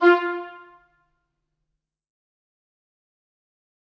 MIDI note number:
65